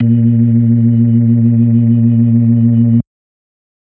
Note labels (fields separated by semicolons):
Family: organ; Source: electronic; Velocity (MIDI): 25; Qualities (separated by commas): dark